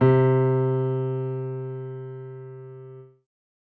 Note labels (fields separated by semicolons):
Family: keyboard; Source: acoustic; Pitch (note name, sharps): C3; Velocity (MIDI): 50